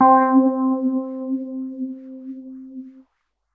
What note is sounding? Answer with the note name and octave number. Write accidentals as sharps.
C4